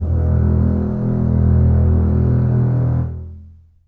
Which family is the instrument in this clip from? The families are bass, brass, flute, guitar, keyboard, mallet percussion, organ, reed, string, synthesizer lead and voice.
string